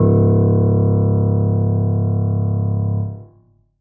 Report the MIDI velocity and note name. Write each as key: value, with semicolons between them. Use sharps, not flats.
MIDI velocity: 75; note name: C#1